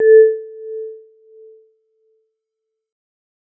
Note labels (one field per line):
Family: mallet percussion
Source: acoustic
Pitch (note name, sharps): A4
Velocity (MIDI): 50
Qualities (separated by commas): dark, non-linear envelope